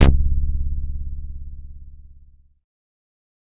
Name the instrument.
synthesizer bass